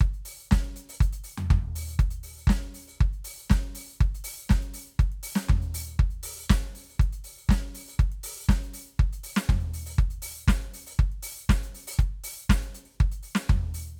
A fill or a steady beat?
beat